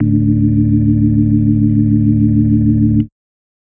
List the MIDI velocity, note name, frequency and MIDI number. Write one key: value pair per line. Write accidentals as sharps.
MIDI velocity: 75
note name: D1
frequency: 36.71 Hz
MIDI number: 26